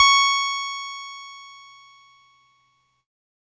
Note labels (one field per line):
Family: keyboard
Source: electronic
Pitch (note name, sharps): C#6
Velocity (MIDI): 25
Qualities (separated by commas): bright, distorted